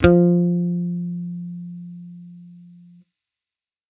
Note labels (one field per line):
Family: bass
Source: electronic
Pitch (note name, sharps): F3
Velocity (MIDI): 75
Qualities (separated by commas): distorted